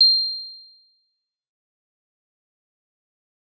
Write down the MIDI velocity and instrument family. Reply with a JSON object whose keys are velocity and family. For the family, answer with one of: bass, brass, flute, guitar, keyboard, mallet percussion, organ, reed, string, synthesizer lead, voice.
{"velocity": 127, "family": "guitar"}